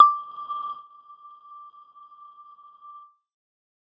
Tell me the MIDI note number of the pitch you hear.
86